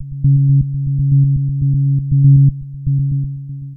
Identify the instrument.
synthesizer lead